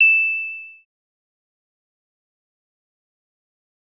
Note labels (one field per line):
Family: synthesizer lead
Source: synthesizer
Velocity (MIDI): 25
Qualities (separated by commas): bright, distorted, fast decay